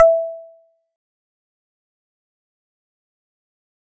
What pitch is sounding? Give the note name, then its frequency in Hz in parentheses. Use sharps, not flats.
E5 (659.3 Hz)